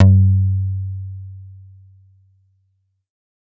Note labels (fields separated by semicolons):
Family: bass; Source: synthesizer; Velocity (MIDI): 25; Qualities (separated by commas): distorted